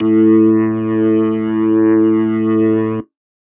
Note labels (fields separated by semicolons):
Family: organ; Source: electronic; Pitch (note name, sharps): A2; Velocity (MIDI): 25; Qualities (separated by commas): distorted